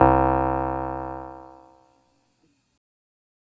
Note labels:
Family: keyboard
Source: electronic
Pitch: C2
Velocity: 127

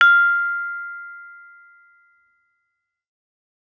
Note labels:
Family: mallet percussion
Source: acoustic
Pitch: F6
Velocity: 50

